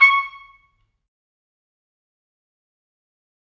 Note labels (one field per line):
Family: brass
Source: acoustic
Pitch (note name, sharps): C#6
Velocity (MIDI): 25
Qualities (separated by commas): fast decay, percussive, reverb